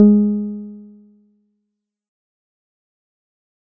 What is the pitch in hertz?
207.7 Hz